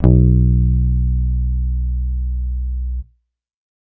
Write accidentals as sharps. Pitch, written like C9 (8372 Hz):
B1 (61.74 Hz)